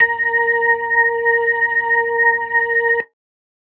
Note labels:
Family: organ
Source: electronic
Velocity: 100

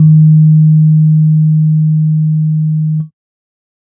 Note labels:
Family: keyboard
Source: electronic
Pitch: D#3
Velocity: 25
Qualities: dark

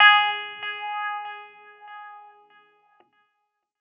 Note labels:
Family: keyboard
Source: electronic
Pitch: G#4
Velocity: 50

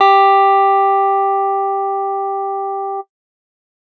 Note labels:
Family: guitar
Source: electronic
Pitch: G4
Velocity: 75

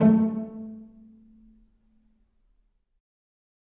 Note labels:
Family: string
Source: acoustic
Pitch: A3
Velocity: 127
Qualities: dark, reverb

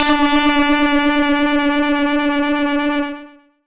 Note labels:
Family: bass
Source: synthesizer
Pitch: D4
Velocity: 100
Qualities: bright, distorted, tempo-synced

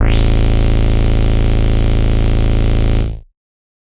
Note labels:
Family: bass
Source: synthesizer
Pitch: A0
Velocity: 127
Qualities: bright, distorted

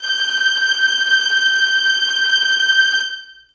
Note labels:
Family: string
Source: acoustic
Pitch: G6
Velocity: 127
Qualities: bright, non-linear envelope, reverb

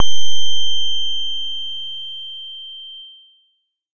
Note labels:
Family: bass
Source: synthesizer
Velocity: 127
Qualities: distorted

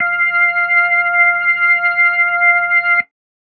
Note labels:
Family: organ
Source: electronic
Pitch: F5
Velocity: 127

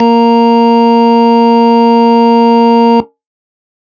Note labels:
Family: organ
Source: electronic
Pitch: A#3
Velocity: 127

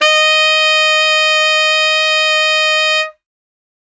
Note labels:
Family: reed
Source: acoustic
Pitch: D#5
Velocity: 127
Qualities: bright

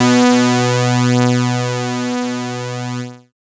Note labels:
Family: bass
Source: synthesizer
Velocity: 100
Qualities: bright, distorted

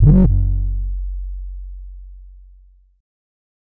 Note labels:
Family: bass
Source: synthesizer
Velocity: 25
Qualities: distorted

